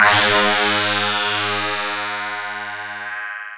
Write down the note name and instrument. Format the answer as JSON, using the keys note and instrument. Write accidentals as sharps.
{"note": "G#2", "instrument": "electronic mallet percussion instrument"}